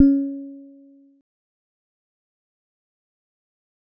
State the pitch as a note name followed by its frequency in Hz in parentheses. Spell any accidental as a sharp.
C#4 (277.2 Hz)